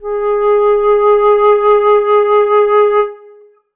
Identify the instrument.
acoustic flute